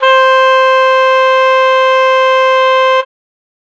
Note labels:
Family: reed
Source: acoustic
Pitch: C5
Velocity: 75

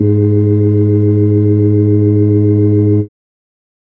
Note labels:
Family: organ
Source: electronic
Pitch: G#2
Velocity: 25

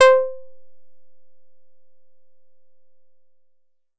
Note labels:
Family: guitar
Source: synthesizer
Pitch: C5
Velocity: 50

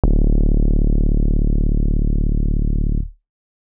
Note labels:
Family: keyboard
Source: electronic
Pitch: D1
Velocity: 100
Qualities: distorted

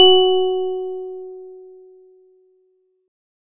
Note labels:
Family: organ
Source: electronic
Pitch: F#4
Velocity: 75

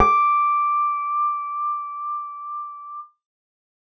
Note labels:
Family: bass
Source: synthesizer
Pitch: D6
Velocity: 100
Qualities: reverb

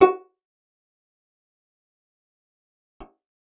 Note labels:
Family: guitar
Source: acoustic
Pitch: F#4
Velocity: 100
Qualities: fast decay, percussive, reverb

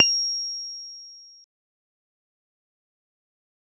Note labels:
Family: guitar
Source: synthesizer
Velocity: 25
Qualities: bright, fast decay

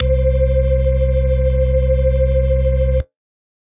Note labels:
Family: organ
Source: electronic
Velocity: 127

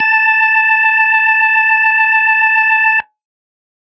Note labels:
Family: organ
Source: electronic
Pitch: A5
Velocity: 75

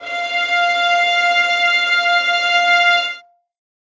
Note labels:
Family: string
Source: acoustic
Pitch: F5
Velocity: 25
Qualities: reverb

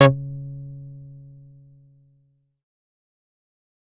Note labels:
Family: bass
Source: synthesizer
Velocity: 127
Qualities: distorted, fast decay

